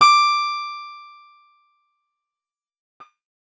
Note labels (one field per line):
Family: guitar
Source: acoustic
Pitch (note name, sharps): D6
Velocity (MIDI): 50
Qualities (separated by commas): bright, distorted, fast decay